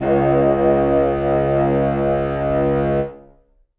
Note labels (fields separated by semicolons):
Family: reed; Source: acoustic; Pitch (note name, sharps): C#2; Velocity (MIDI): 100; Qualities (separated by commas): reverb